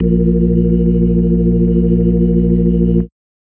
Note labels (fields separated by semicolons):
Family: organ; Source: electronic; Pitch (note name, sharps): A#1; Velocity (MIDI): 50; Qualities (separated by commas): dark